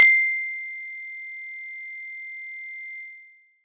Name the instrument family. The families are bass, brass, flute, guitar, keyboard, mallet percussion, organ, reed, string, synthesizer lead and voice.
mallet percussion